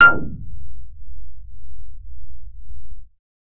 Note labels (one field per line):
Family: bass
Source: synthesizer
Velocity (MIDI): 75